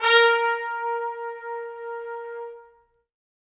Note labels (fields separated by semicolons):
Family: brass; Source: acoustic; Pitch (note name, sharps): A#4; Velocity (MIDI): 50; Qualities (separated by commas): bright, reverb